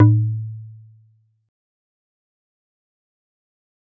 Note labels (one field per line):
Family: mallet percussion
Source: acoustic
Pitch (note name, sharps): A2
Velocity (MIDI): 50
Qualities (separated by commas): fast decay